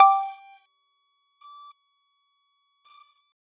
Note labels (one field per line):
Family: mallet percussion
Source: acoustic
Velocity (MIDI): 25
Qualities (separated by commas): multiphonic, percussive